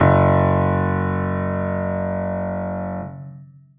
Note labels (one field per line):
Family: keyboard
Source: acoustic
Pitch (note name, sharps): F#1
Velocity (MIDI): 100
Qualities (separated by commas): long release